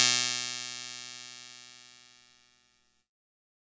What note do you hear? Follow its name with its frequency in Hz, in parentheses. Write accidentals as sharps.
B2 (123.5 Hz)